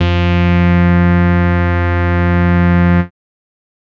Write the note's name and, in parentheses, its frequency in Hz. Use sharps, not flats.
F2 (87.31 Hz)